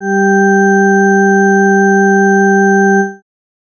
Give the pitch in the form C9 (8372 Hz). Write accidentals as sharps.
G3 (196 Hz)